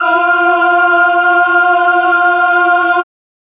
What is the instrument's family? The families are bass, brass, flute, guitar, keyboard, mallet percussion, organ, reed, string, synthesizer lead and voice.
voice